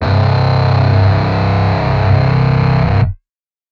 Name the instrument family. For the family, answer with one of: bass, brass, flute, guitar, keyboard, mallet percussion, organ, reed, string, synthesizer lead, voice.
guitar